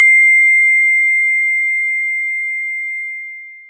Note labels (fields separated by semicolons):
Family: mallet percussion; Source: acoustic; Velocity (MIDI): 50; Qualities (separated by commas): bright, distorted, long release